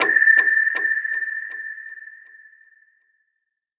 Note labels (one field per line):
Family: synthesizer lead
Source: synthesizer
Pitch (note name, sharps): A6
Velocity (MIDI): 100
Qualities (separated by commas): non-linear envelope, reverb